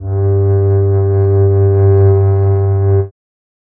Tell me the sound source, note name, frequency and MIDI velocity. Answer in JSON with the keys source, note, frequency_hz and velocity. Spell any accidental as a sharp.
{"source": "acoustic", "note": "G2", "frequency_hz": 98, "velocity": 50}